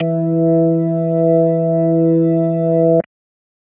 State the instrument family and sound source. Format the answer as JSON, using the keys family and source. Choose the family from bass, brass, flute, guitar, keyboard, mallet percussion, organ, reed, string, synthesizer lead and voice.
{"family": "organ", "source": "electronic"}